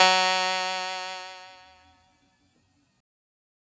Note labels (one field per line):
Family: keyboard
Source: synthesizer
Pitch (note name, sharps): F#3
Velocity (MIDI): 100